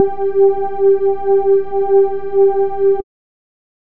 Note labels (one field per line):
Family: bass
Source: synthesizer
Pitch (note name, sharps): G4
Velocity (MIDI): 100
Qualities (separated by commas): dark